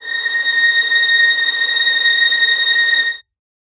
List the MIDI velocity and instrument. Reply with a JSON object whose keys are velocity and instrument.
{"velocity": 50, "instrument": "acoustic string instrument"}